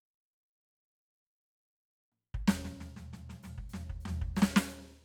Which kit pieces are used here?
hi-hat pedal, snare, mid tom, floor tom and kick